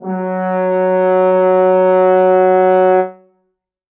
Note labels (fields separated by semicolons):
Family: brass; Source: acoustic; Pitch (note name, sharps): F#3; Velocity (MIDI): 100; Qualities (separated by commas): reverb